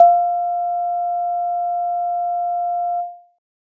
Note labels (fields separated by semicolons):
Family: keyboard; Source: electronic; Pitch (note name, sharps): F5; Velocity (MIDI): 127